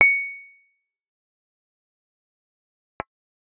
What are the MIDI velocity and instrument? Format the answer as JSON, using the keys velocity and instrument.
{"velocity": 50, "instrument": "synthesizer bass"}